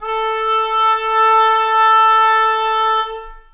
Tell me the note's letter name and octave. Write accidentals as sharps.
A4